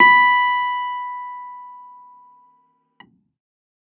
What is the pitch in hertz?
987.8 Hz